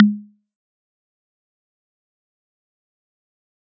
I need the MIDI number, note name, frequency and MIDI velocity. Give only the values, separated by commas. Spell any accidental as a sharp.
56, G#3, 207.7 Hz, 100